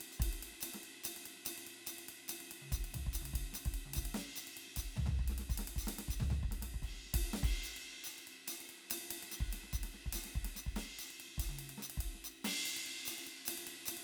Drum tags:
fast jazz
beat
290 BPM
4/4
ride, hi-hat pedal, percussion, snare, high tom, floor tom, kick

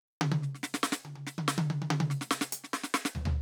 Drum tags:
hip-hop
fill
70 BPM
4/4
closed hi-hat, snare, high tom, floor tom

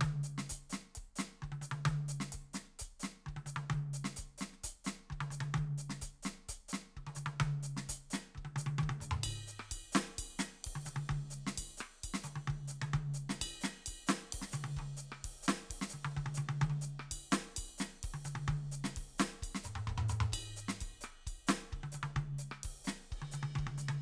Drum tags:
Dominican merengue
beat
130 BPM
4/4
ride, ride bell, closed hi-hat, hi-hat pedal, snare, cross-stick, high tom, mid tom, kick

